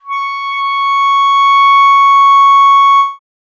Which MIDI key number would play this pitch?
85